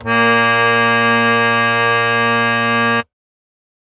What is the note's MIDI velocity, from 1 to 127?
127